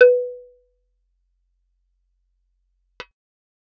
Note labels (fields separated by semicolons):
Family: bass; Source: synthesizer; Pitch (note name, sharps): B4; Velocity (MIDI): 127; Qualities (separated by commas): percussive